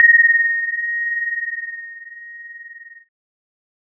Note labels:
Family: keyboard; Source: electronic; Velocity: 127; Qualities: multiphonic

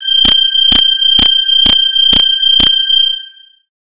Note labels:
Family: bass; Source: synthesizer; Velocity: 25; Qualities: distorted, long release, multiphonic

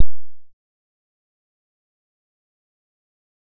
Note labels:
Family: bass; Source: synthesizer; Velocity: 75; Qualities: fast decay, percussive

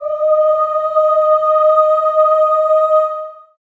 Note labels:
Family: voice; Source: acoustic; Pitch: D#5; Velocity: 25; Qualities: long release, reverb

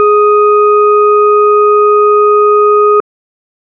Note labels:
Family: organ; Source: electronic; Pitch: G#4; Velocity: 75

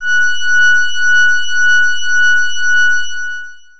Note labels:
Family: organ; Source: electronic; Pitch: F#6; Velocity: 25; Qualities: distorted, long release

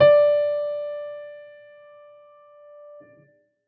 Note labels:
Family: keyboard; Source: acoustic; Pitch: D5; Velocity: 75; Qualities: reverb

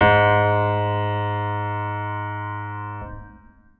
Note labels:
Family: organ; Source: electronic; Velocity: 75; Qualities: reverb

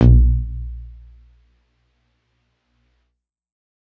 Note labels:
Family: keyboard; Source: electronic; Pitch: A#1; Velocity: 100

